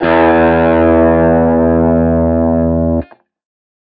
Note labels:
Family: guitar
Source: electronic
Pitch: E2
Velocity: 100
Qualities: distorted

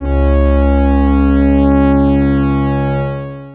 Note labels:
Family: organ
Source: electronic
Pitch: C#2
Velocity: 50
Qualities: distorted, long release

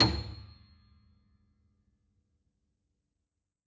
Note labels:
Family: keyboard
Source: acoustic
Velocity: 127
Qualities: percussive

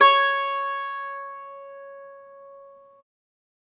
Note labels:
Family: guitar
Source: acoustic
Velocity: 127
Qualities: bright, multiphonic, reverb

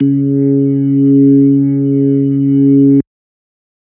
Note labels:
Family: organ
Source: electronic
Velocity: 25

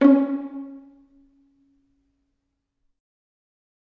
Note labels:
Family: string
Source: acoustic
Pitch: C#4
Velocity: 127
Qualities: dark, reverb

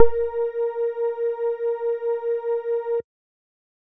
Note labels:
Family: bass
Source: synthesizer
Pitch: A#4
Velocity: 50

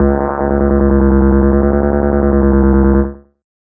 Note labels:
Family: bass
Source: synthesizer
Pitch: C#2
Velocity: 75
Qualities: distorted, tempo-synced

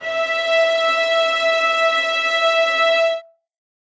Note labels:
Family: string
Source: acoustic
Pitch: E5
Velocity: 25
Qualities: reverb

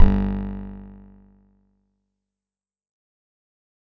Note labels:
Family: guitar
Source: acoustic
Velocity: 100

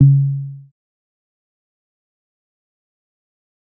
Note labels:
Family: bass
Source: synthesizer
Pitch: C#3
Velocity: 75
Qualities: dark, fast decay, percussive

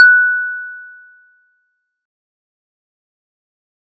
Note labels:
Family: mallet percussion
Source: acoustic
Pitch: F#6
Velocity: 25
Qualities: fast decay

